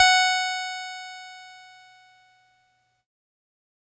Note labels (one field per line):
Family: keyboard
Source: electronic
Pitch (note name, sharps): F#5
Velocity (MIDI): 75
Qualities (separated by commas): bright, distorted